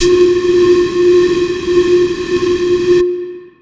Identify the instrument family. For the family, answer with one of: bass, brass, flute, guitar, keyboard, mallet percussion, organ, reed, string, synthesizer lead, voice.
flute